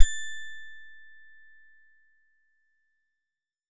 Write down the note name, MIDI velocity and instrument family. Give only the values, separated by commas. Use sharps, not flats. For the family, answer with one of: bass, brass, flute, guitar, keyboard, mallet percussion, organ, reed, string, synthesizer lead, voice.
A6, 75, guitar